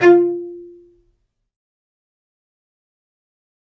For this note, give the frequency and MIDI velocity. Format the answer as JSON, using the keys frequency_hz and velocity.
{"frequency_hz": 349.2, "velocity": 100}